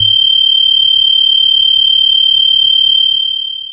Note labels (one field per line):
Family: bass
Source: synthesizer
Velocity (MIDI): 50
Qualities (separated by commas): long release